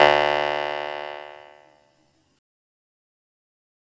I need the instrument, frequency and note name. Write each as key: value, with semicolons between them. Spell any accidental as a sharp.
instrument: electronic keyboard; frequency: 73.42 Hz; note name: D2